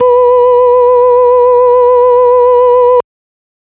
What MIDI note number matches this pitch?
71